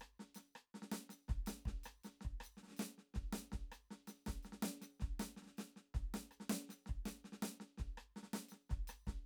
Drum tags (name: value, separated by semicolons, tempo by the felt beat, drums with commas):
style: Venezuelan merengue; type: beat; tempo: 324 eighth notes per minute; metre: 5/8; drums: hi-hat pedal, snare, cross-stick, kick